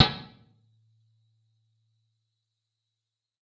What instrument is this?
electronic guitar